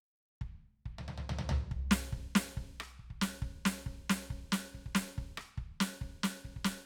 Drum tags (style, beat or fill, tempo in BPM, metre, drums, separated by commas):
punk, beat, 140 BPM, 4/4, snare, cross-stick, floor tom, kick